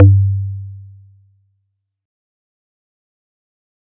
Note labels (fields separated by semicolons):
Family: mallet percussion; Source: acoustic; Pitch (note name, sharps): G2; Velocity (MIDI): 50; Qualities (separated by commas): dark, fast decay